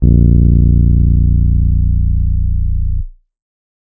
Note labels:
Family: keyboard; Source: electronic; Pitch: A#0; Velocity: 25

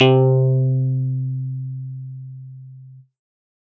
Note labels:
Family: keyboard; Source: electronic; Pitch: C3; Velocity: 50; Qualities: distorted

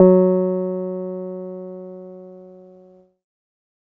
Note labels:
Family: keyboard; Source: electronic; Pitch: F#3; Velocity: 75; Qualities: dark

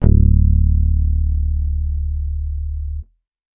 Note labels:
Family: bass; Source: electronic; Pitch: D1; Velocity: 75

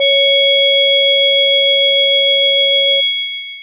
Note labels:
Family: mallet percussion; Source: electronic; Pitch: C#5; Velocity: 50; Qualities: long release

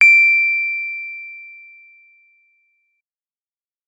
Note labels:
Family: keyboard; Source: electronic; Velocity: 75

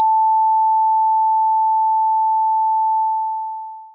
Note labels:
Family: synthesizer lead; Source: synthesizer; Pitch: A5; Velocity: 127; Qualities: bright, long release

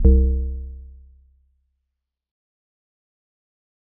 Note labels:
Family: mallet percussion; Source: acoustic; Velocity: 100; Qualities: dark, fast decay, multiphonic

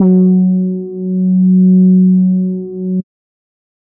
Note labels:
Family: bass; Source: synthesizer; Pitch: F#3; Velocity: 50; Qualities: dark

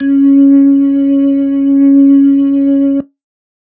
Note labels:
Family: organ; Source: electronic; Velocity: 127; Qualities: dark

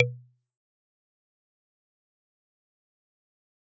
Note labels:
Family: mallet percussion; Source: acoustic; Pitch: B2; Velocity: 50; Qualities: fast decay, percussive

